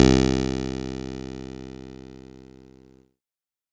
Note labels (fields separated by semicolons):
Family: keyboard; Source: electronic; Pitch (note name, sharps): C2; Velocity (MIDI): 100; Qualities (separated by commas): bright, distorted